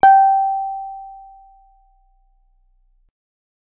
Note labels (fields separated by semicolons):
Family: guitar; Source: acoustic; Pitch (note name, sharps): G5; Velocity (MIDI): 25